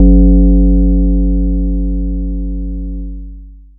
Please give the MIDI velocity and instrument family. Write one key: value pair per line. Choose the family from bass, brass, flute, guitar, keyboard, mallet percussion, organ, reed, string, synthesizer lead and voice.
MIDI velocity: 50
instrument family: mallet percussion